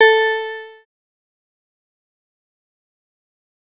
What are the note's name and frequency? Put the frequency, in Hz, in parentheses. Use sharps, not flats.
A4 (440 Hz)